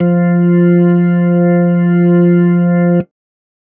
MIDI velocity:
75